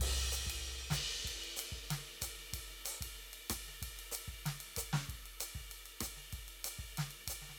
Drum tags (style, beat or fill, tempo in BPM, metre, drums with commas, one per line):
Brazilian baião
beat
95 BPM
4/4
crash, ride, hi-hat pedal, snare, cross-stick, kick